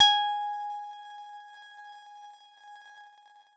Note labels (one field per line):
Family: guitar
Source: electronic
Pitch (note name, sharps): G#5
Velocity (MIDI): 75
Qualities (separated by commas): bright